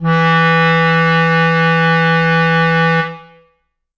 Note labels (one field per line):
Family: reed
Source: acoustic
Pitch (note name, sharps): E3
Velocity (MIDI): 127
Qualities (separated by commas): reverb